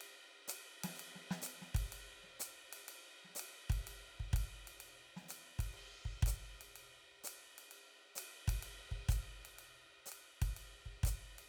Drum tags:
jazz
beat
125 BPM
4/4
ride, hi-hat pedal, snare, kick

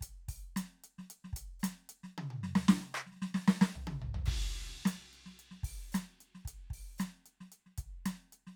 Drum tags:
funk
beat
112 BPM
4/4
ride, closed hi-hat, open hi-hat, hi-hat pedal, percussion, snare, high tom, floor tom, kick

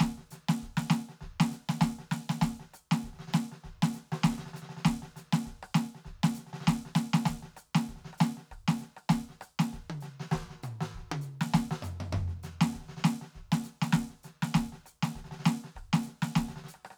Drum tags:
New Orleans second line
beat
99 BPM
4/4
hi-hat pedal, snare, cross-stick, high tom, mid tom, floor tom, kick

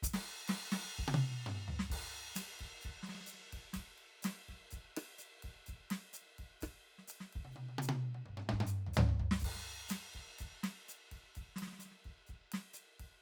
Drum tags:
bossa nova
beat
127 BPM
4/4
crash, ride, hi-hat pedal, snare, cross-stick, high tom, mid tom, floor tom, kick

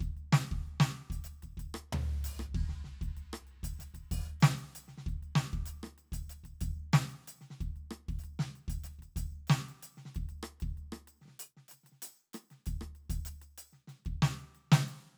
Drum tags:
funk
beat
95 BPM
4/4
crash, percussion, snare, cross-stick, floor tom, kick

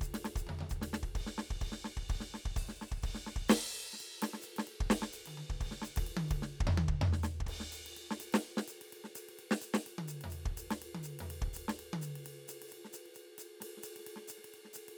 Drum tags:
linear jazz
beat
128 BPM
4/4
crash, ride, open hi-hat, hi-hat pedal, snare, high tom, floor tom, kick

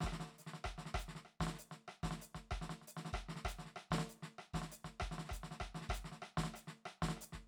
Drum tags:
maracatu
beat
96 BPM
4/4
hi-hat pedal, snare, cross-stick, kick

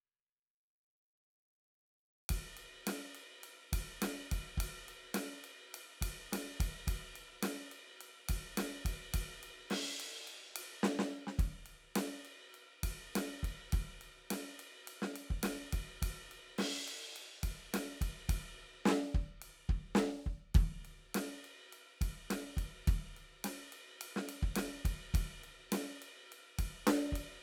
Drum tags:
rock
beat
105 BPM
4/4
ride, snare, cross-stick, kick

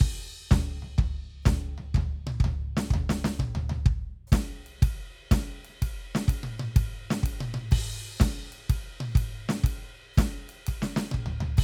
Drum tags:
swing
beat
124 BPM
4/4
crash, ride, hi-hat pedal, snare, high tom, floor tom, kick

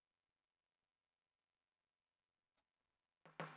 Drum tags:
hip-hop
fill
67 BPM
4/4
hi-hat pedal, snare

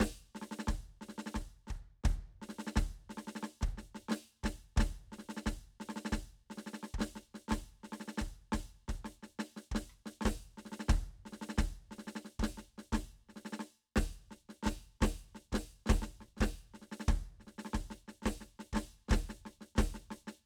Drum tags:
march
beat
176 BPM
4/4
snare, cross-stick, kick

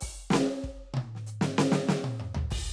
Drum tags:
rock
beat
93 BPM
4/4
crash, open hi-hat, hi-hat pedal, snare, high tom, mid tom, floor tom, kick

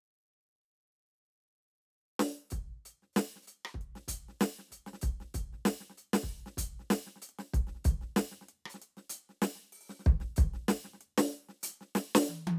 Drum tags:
rock
beat
95 BPM
4/4
closed hi-hat, open hi-hat, hi-hat pedal, snare, cross-stick, high tom, kick

